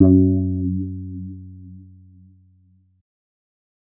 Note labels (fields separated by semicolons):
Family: bass; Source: synthesizer; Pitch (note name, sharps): F#2; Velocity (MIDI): 50; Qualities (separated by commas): dark, distorted